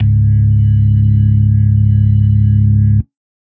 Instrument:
electronic organ